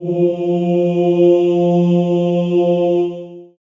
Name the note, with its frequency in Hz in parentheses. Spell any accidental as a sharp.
F3 (174.6 Hz)